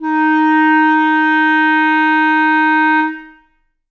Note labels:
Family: reed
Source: acoustic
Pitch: D#4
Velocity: 75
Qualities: reverb

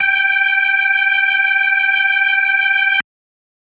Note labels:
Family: organ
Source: electronic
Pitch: G5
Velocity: 75

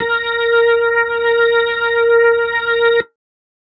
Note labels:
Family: keyboard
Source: electronic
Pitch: A#4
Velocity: 100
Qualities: distorted

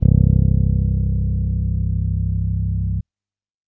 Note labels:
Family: bass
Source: electronic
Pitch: C1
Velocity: 50

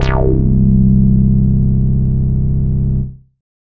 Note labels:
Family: bass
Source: synthesizer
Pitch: C0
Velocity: 100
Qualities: bright, distorted, non-linear envelope

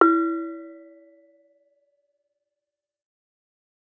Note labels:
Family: mallet percussion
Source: acoustic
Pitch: E4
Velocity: 100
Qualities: fast decay

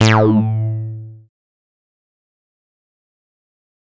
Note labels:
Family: bass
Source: synthesizer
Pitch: A2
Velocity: 127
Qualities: distorted, fast decay

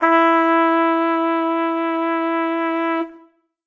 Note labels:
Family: brass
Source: acoustic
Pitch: E4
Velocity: 75

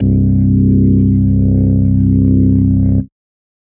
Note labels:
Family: organ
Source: electronic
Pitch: C1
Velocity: 50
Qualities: distorted

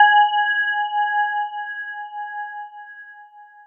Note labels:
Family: mallet percussion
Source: electronic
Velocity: 50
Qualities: long release

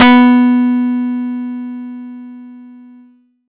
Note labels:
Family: guitar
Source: acoustic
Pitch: B3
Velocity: 127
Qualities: bright

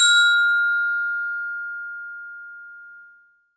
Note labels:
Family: mallet percussion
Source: acoustic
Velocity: 75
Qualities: bright, reverb

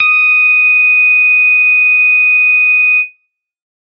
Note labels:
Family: bass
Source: synthesizer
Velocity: 50

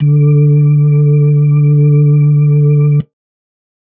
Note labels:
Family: organ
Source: electronic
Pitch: D3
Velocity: 25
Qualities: dark

